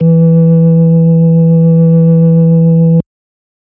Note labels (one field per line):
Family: organ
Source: electronic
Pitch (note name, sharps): E3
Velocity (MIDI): 50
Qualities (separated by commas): distorted